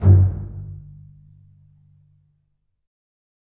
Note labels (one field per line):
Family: string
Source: acoustic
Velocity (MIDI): 127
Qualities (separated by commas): percussive, reverb